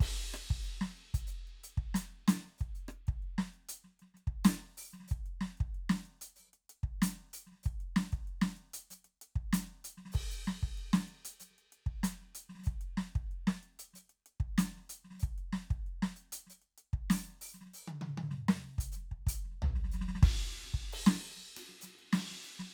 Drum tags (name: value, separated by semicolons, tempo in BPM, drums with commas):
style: funk; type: beat; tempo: 95 BPM; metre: 4/4; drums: crash, ride, closed hi-hat, open hi-hat, hi-hat pedal, snare, cross-stick, high tom, floor tom, kick